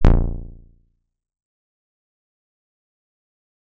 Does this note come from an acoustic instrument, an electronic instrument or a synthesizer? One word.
electronic